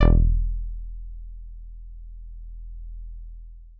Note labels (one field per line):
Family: guitar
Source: synthesizer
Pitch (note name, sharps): E1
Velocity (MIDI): 50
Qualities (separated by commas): long release